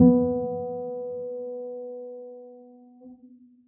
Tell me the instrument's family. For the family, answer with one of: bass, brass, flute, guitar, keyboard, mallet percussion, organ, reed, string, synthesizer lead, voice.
keyboard